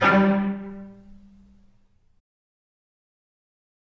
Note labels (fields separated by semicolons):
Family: string; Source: acoustic; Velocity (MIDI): 100; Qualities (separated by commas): fast decay, reverb